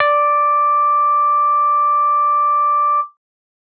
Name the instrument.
synthesizer bass